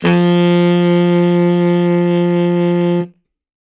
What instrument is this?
acoustic reed instrument